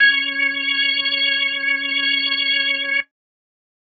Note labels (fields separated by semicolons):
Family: organ; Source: electronic; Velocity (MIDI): 100; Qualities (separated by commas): bright